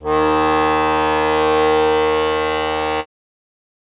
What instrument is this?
acoustic reed instrument